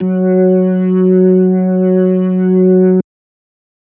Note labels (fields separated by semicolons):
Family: organ; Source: electronic; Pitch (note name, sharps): F#3; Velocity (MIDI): 127; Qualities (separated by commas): distorted